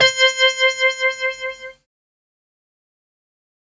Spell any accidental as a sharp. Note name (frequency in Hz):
C5 (523.3 Hz)